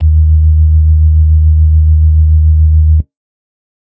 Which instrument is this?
electronic organ